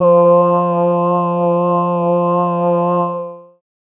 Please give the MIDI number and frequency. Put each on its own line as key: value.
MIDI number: 53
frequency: 174.6 Hz